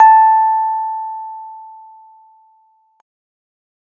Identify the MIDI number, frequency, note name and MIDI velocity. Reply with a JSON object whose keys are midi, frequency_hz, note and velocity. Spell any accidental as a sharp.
{"midi": 81, "frequency_hz": 880, "note": "A5", "velocity": 25}